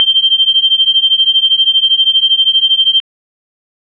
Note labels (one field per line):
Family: organ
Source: electronic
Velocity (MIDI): 127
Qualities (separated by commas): bright